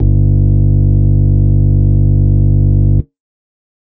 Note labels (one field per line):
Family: organ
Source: electronic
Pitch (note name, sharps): G1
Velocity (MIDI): 75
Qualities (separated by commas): distorted